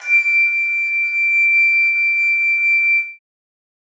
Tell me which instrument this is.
acoustic flute